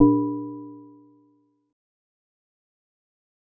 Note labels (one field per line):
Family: mallet percussion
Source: synthesizer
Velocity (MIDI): 50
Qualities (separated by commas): fast decay, multiphonic